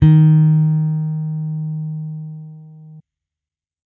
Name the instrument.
electronic bass